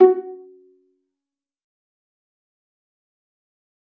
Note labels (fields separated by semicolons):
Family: string; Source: acoustic; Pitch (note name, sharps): F#4; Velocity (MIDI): 127; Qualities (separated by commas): fast decay, percussive, reverb